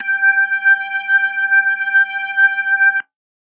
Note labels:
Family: organ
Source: electronic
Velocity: 100

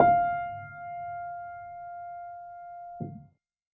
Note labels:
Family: keyboard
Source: acoustic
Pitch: F5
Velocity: 25

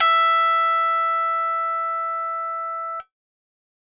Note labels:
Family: keyboard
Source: electronic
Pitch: E5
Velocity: 75

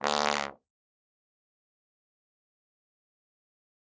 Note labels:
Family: brass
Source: acoustic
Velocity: 127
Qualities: bright, fast decay, reverb

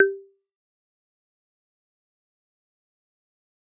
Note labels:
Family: mallet percussion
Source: acoustic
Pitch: G4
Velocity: 50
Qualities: fast decay, percussive

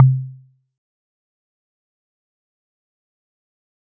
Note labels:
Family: mallet percussion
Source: acoustic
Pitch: C3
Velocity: 50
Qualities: fast decay, percussive

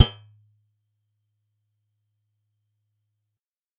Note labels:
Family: guitar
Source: acoustic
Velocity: 50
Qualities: percussive

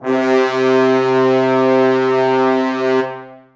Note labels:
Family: brass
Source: acoustic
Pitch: C3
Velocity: 127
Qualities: bright, reverb

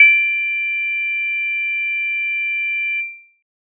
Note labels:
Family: keyboard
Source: electronic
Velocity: 75

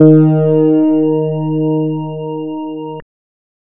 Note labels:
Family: bass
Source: synthesizer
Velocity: 25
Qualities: distorted, multiphonic

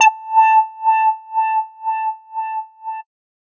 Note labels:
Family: bass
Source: synthesizer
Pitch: A5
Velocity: 75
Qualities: distorted

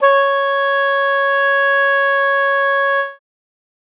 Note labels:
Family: reed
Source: acoustic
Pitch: C#5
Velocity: 25

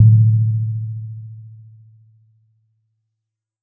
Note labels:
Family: mallet percussion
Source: acoustic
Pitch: A2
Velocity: 50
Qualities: dark, reverb

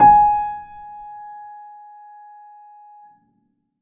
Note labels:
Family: keyboard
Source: acoustic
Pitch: G#5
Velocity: 50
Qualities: reverb

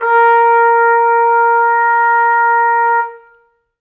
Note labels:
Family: brass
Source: acoustic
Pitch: A#4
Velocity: 25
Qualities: reverb

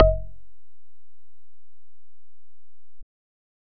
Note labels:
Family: bass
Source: synthesizer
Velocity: 50

